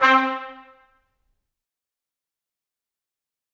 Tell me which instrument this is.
acoustic brass instrument